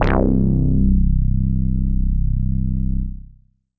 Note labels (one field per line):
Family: bass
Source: synthesizer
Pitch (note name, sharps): C1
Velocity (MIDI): 75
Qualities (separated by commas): distorted, tempo-synced